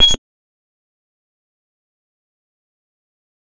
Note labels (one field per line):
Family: bass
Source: synthesizer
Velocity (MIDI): 25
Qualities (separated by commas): bright, distorted, fast decay, percussive